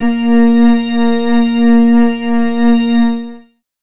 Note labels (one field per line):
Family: organ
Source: electronic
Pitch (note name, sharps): A#3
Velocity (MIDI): 25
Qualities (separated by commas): long release, reverb